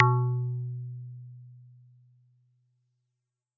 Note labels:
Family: guitar; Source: synthesizer; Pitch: B2; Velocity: 127; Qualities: dark

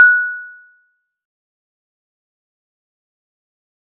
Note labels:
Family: mallet percussion; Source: acoustic; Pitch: F#6; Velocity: 50; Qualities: fast decay, percussive

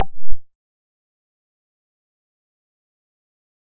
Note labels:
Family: bass; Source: synthesizer; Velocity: 25; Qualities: fast decay, percussive

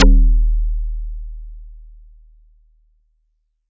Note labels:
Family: mallet percussion; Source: acoustic; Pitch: D#1; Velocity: 75

